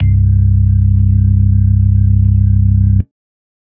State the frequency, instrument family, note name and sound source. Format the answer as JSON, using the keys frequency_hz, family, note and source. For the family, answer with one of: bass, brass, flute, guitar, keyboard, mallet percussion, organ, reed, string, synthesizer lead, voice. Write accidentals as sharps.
{"frequency_hz": 32.7, "family": "organ", "note": "C1", "source": "electronic"}